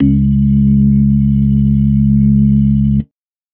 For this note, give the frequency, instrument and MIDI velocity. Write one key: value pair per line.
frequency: 69.3 Hz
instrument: electronic organ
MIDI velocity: 75